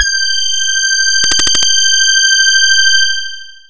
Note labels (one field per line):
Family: voice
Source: synthesizer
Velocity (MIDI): 127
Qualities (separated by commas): bright, long release